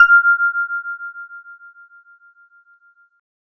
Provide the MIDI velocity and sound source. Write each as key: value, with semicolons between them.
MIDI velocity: 25; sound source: electronic